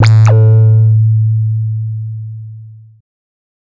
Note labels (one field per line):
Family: bass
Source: synthesizer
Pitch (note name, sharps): A2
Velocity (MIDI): 127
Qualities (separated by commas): distorted